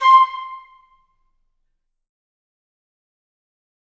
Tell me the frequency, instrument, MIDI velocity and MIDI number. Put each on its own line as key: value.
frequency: 1047 Hz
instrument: acoustic reed instrument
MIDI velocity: 75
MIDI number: 84